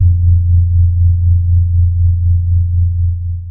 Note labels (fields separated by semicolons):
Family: keyboard; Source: electronic; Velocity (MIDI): 75; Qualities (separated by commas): dark, long release, reverb